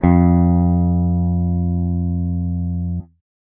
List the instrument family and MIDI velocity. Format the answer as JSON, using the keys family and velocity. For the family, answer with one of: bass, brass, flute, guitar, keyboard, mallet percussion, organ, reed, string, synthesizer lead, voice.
{"family": "guitar", "velocity": 75}